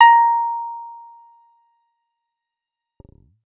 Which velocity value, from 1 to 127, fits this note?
50